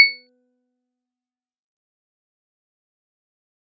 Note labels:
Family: mallet percussion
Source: acoustic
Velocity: 25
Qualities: fast decay, percussive

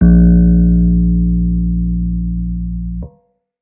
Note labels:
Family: keyboard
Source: electronic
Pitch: A#1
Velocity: 25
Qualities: dark

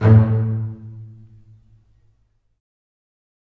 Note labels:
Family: string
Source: acoustic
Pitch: A2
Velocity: 50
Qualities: fast decay, reverb

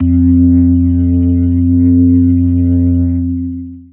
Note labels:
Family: organ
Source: electronic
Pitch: F2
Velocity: 100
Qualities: dark, distorted, long release

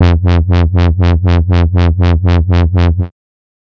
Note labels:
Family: bass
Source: synthesizer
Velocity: 25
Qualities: bright, distorted, tempo-synced

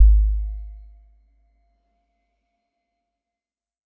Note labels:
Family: mallet percussion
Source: electronic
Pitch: G#1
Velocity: 100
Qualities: non-linear envelope

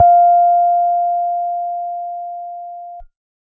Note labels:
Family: keyboard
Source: electronic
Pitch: F5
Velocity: 50

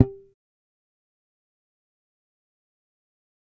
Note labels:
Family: bass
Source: electronic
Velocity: 25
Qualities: fast decay, percussive

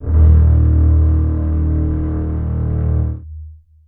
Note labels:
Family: string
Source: acoustic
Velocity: 50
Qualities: long release, reverb

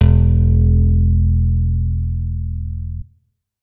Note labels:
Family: guitar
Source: electronic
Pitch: E1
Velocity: 100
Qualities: reverb

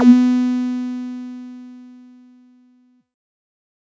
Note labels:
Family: bass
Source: synthesizer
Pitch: B3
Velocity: 75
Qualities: bright, distorted

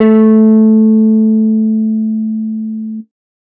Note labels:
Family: guitar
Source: electronic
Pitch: A3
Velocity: 25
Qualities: distorted

